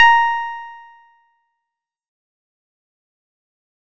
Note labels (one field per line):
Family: guitar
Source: synthesizer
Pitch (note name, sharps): A#5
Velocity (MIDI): 127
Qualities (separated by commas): fast decay